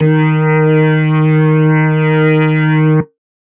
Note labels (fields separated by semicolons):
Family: organ; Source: electronic; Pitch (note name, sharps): D#3; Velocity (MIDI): 75